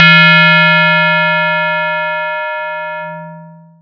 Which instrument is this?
acoustic mallet percussion instrument